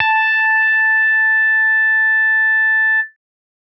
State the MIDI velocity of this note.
127